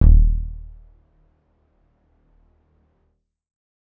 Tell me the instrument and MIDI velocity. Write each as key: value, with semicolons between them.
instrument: electronic keyboard; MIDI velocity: 75